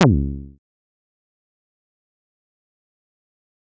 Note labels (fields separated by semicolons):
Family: bass; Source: synthesizer; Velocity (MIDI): 127; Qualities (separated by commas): distorted, fast decay, percussive